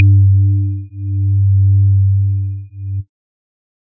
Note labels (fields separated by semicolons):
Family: organ; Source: electronic; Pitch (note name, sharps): G2; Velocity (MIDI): 100; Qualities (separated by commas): dark